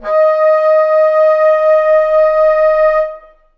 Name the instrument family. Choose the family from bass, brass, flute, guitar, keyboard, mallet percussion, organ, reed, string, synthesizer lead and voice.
reed